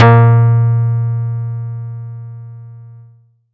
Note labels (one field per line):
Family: guitar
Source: acoustic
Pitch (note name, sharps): A#2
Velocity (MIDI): 50